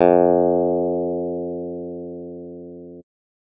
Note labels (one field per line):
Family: guitar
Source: electronic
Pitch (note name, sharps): F2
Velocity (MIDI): 75